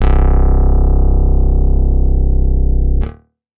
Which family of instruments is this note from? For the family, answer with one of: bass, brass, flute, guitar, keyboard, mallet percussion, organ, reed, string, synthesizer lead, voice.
guitar